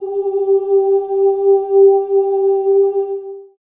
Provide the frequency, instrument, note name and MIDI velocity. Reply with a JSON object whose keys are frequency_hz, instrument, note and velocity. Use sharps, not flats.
{"frequency_hz": 392, "instrument": "acoustic voice", "note": "G4", "velocity": 127}